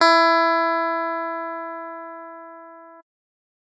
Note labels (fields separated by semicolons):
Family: keyboard; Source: electronic; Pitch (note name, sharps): E4; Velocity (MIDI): 100; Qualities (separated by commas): bright